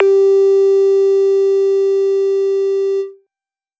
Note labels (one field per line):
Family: bass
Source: synthesizer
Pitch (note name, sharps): G4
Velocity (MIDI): 25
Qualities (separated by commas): distorted